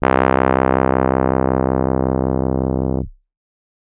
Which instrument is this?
electronic keyboard